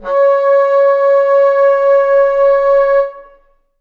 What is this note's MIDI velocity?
50